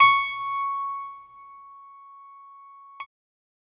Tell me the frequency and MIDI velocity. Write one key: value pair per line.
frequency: 1109 Hz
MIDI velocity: 127